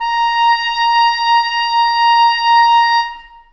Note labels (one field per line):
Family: reed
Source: acoustic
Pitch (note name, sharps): A#5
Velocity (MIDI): 100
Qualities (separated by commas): long release, reverb